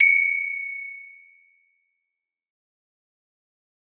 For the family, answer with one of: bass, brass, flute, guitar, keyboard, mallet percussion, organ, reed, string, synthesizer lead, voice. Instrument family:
mallet percussion